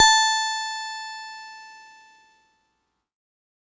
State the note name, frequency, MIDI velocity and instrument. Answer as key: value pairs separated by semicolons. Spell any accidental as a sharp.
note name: A5; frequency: 880 Hz; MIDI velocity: 100; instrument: electronic keyboard